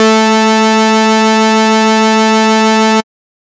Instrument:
synthesizer bass